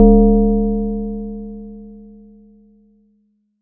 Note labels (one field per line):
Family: mallet percussion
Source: acoustic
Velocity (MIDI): 100